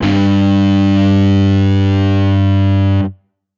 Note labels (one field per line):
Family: guitar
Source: electronic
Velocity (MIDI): 100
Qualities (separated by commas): bright, distorted